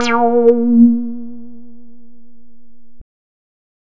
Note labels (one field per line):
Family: bass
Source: synthesizer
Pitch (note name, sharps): A#3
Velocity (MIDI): 75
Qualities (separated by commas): distorted